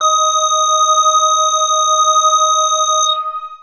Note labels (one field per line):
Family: bass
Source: synthesizer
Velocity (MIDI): 127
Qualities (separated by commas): distorted, long release, multiphonic